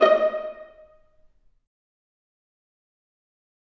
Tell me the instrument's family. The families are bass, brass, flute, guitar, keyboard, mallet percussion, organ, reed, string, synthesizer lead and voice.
string